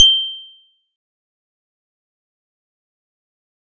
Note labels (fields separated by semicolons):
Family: mallet percussion; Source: acoustic; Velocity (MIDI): 25; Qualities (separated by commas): bright, fast decay, percussive